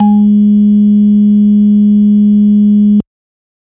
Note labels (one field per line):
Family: organ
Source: electronic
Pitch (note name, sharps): G#3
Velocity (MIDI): 25